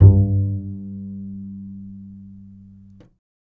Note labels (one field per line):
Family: bass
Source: electronic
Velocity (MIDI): 50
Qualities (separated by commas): reverb